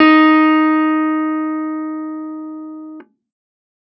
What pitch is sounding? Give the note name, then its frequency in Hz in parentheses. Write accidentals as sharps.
D#4 (311.1 Hz)